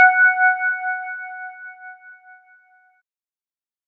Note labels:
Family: keyboard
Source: electronic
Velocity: 75

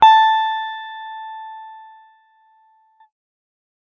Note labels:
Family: guitar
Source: electronic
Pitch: A5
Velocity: 100

